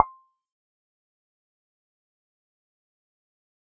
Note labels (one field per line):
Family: bass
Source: synthesizer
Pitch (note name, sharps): C6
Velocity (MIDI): 75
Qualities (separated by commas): fast decay, percussive